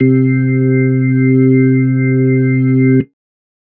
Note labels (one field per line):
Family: organ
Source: electronic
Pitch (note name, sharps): C3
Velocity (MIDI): 50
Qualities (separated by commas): dark